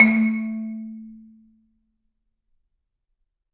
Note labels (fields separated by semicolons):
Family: mallet percussion; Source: acoustic; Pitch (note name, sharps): A3; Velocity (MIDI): 127; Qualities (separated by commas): reverb